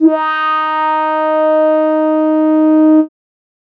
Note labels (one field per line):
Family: keyboard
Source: synthesizer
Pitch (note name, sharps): D#4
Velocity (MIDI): 25